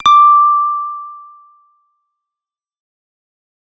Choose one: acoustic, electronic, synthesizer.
synthesizer